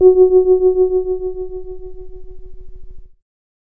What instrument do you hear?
electronic keyboard